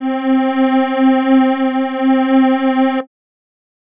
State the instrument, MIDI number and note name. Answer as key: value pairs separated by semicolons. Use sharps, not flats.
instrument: acoustic reed instrument; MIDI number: 60; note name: C4